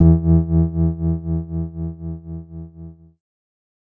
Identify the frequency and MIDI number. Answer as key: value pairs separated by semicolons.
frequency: 82.41 Hz; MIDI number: 40